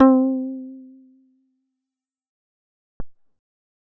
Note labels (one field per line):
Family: bass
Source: synthesizer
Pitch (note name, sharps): C4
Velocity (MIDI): 50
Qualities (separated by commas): dark, fast decay